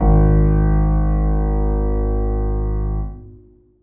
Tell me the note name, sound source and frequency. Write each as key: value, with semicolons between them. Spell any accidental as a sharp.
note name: G#1; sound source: acoustic; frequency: 51.91 Hz